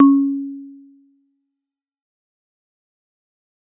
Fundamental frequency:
277.2 Hz